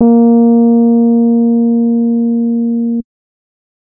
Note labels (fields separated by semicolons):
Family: keyboard; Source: electronic; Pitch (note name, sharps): A#3; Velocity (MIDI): 75; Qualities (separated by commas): dark